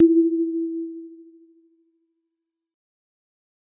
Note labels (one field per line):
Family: mallet percussion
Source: acoustic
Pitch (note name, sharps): E4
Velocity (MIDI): 75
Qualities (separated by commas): dark, fast decay